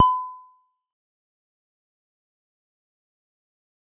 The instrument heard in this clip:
synthesizer bass